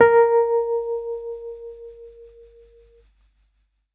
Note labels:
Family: keyboard; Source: electronic; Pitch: A#4; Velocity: 75

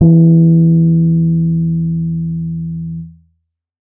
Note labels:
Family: keyboard; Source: electronic; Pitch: E3; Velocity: 75; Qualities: dark

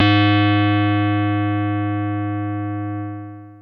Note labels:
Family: keyboard; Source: electronic; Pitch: G#2; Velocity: 25; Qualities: distorted, long release

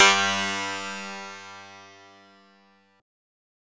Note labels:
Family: synthesizer lead; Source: synthesizer; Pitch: G2; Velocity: 100; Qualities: bright, distorted

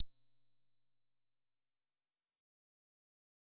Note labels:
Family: bass; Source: synthesizer; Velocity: 50; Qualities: distorted, fast decay

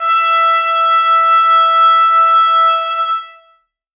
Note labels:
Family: brass; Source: acoustic; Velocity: 127; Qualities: bright, reverb

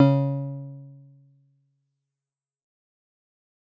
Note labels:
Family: guitar; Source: synthesizer; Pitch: C#3; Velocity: 75; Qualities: dark, fast decay

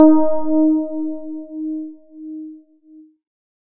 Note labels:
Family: keyboard; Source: electronic; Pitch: D#4; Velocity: 100

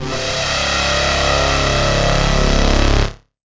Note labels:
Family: guitar; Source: electronic; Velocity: 127

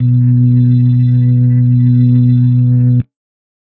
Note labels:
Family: organ; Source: electronic; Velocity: 100; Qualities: dark

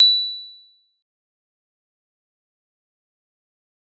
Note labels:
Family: mallet percussion; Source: acoustic; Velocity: 100; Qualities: bright, fast decay, percussive

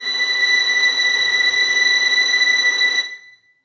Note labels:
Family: string; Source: acoustic; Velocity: 25; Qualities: bright, reverb

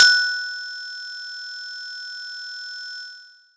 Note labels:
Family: mallet percussion; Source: acoustic; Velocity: 50; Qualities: bright, distorted

